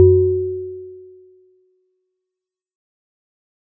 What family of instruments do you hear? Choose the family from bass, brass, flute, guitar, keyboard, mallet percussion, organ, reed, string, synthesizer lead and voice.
mallet percussion